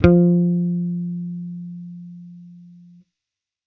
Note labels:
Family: bass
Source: electronic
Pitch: F3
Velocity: 50

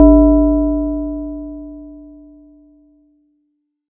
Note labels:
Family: mallet percussion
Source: acoustic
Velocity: 75

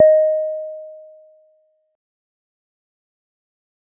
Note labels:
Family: guitar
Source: synthesizer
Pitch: D#5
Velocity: 50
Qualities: dark, fast decay

